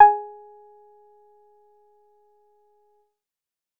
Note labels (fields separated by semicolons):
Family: bass; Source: synthesizer; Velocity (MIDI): 50; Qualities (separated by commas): percussive